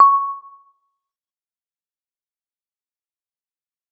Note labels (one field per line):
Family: mallet percussion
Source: acoustic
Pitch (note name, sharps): C#6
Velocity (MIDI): 50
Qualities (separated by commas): fast decay, percussive, reverb